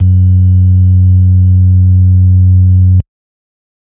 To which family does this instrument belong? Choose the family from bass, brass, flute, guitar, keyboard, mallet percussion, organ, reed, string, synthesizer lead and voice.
organ